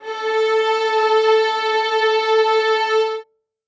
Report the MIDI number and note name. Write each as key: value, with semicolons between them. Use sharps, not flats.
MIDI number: 69; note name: A4